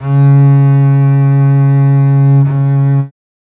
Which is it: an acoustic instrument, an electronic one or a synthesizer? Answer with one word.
acoustic